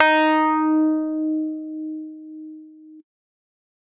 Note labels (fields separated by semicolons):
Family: keyboard; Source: electronic; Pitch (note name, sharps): D#4; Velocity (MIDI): 100; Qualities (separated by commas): distorted